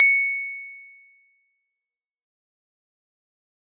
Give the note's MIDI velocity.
75